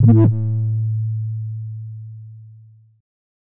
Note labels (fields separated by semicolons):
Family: bass; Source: synthesizer; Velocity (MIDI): 50; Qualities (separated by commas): distorted